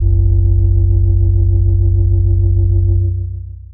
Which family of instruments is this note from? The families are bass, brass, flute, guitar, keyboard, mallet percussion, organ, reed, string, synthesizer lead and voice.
mallet percussion